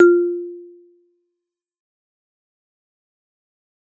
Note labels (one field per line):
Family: mallet percussion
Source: acoustic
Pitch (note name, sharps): F4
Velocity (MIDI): 127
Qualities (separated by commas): fast decay, percussive